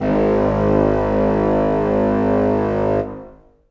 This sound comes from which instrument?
acoustic reed instrument